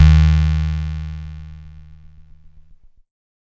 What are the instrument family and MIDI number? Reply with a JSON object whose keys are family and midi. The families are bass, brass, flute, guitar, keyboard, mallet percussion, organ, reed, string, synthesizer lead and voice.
{"family": "keyboard", "midi": 39}